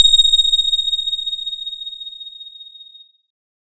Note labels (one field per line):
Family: keyboard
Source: electronic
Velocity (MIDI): 75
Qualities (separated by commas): bright